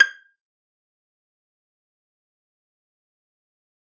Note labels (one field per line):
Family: string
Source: acoustic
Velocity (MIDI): 100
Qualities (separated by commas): fast decay, percussive, reverb